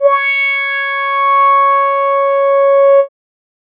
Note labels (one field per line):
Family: keyboard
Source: synthesizer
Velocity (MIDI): 75